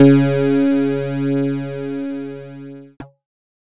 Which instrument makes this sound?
electronic keyboard